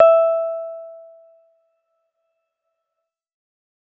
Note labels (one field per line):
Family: keyboard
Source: electronic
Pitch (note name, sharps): E5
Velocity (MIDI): 75